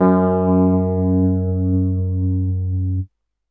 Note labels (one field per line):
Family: keyboard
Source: electronic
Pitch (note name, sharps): F#2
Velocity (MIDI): 100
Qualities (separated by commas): distorted